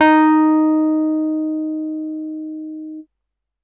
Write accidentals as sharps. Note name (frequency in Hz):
D#4 (311.1 Hz)